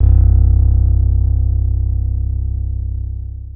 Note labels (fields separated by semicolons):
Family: guitar; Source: acoustic; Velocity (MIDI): 100; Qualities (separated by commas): dark, long release